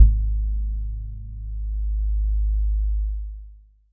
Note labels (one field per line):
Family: mallet percussion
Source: electronic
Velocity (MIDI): 25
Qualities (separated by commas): long release